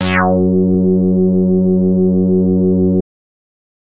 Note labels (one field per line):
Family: bass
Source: synthesizer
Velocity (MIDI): 127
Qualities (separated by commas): distorted